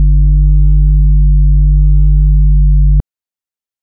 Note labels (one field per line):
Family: organ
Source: electronic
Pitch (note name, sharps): G1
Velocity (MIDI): 50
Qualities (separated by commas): dark